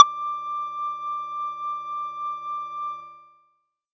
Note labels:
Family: bass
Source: synthesizer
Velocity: 50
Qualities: multiphonic

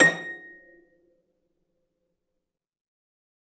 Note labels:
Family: string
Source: acoustic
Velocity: 25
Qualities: fast decay, percussive, reverb

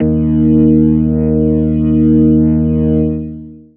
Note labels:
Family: organ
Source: electronic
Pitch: D#2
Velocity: 75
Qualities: distorted, long release

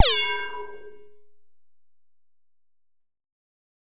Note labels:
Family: bass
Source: synthesizer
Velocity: 100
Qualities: bright, distorted

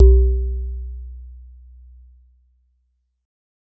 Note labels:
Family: mallet percussion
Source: acoustic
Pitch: B1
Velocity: 127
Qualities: dark

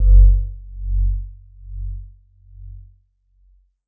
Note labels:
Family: mallet percussion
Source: electronic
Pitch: F#1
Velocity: 50

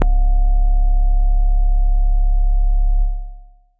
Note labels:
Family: keyboard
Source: acoustic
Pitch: C#1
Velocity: 25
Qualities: long release

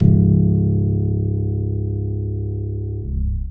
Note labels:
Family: keyboard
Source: acoustic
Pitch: C#1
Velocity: 25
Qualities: dark, reverb

